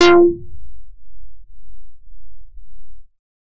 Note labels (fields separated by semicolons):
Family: bass; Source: synthesizer; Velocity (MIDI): 127; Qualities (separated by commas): distorted